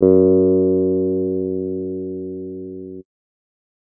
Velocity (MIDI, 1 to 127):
50